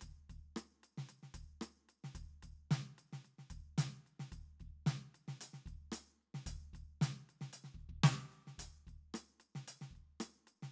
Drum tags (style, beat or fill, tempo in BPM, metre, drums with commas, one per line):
funk
beat
112 BPM
4/4
percussion, snare, cross-stick, kick